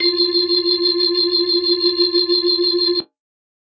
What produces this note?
electronic organ